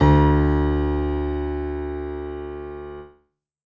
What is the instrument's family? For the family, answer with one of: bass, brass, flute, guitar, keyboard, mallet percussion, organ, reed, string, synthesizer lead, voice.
keyboard